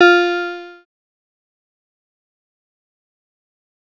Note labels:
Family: synthesizer lead; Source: synthesizer; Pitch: F4; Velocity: 75; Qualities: distorted, fast decay

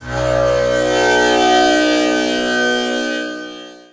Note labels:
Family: guitar; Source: acoustic; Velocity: 50; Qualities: bright, long release, reverb

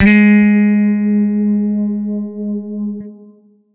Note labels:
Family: guitar; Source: electronic; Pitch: G#3; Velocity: 127; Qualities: distorted

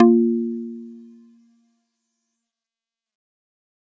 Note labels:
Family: mallet percussion; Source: acoustic; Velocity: 75; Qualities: fast decay, multiphonic

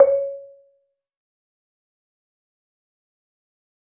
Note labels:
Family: mallet percussion; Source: acoustic; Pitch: C#5; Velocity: 25; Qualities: dark, fast decay, percussive, reverb

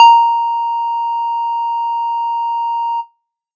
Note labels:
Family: bass; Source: synthesizer; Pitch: A#5; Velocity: 75

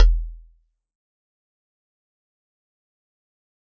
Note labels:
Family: mallet percussion; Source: acoustic; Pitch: E1; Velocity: 75; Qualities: fast decay, percussive

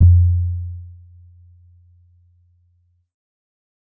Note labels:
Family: keyboard; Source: electronic; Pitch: F2; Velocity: 100; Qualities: dark

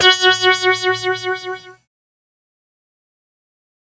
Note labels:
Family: keyboard; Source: synthesizer; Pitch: F#4; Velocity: 100; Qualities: distorted, fast decay

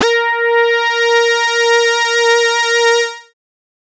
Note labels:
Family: bass; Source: synthesizer; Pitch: A#4; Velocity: 100; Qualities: distorted, multiphonic

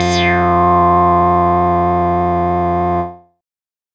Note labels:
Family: bass; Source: synthesizer; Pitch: F2; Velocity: 100; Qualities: bright, distorted, non-linear envelope

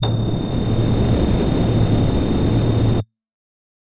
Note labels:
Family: voice; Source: synthesizer; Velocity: 50; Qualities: multiphonic

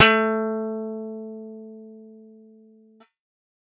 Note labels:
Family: guitar; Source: synthesizer; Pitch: A3; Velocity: 100

